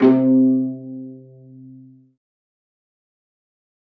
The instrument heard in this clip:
acoustic string instrument